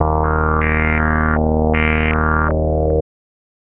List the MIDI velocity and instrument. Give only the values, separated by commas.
100, synthesizer bass